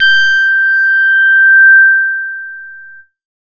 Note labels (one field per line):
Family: bass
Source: synthesizer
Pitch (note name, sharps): G6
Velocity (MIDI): 100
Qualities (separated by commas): distorted